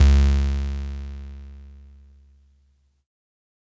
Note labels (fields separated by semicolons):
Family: keyboard; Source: electronic; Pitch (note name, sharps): C#2; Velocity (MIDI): 75; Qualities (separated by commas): bright, distorted